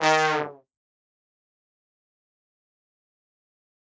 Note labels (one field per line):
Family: brass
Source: acoustic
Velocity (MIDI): 25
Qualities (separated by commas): bright, fast decay, reverb